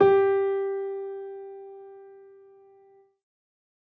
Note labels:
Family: keyboard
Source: acoustic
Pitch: G4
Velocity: 50

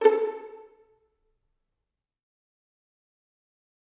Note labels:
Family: string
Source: acoustic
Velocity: 127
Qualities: dark, fast decay, percussive, reverb

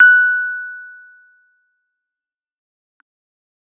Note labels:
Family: keyboard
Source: electronic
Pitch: F#6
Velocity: 25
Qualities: fast decay

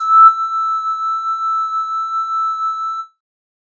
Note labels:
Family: flute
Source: synthesizer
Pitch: E6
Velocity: 25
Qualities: distorted

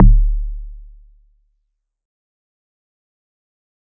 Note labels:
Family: mallet percussion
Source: acoustic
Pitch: D1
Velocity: 75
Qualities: fast decay

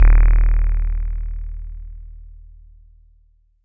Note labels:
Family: bass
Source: synthesizer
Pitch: D#1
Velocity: 75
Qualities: bright, distorted

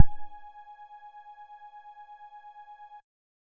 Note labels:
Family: bass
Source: synthesizer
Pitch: G#5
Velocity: 25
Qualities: percussive

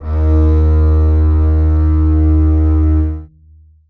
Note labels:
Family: string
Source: acoustic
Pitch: D#2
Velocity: 75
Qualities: long release, reverb

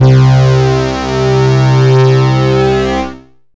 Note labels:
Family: bass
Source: synthesizer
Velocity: 127

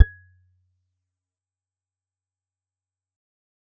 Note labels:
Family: guitar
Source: acoustic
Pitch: G#6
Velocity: 127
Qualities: fast decay, percussive

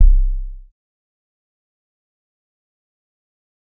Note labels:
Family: bass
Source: synthesizer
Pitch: C1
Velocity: 75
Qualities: dark, fast decay, percussive

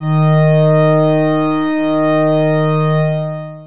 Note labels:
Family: organ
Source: electronic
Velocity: 100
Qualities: distorted, long release

